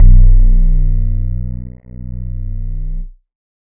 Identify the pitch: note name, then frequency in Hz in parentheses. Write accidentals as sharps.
B0 (30.87 Hz)